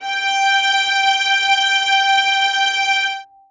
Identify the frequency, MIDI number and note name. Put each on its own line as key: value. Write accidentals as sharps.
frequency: 784 Hz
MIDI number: 79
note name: G5